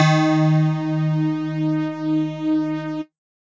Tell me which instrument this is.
electronic mallet percussion instrument